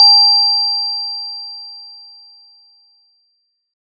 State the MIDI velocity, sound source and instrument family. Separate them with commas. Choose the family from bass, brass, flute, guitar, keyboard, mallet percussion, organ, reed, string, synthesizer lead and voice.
127, acoustic, mallet percussion